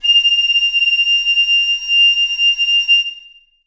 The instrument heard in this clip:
acoustic reed instrument